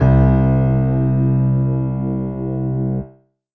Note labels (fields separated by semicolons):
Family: keyboard; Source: electronic; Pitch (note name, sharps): C2; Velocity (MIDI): 75; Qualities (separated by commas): reverb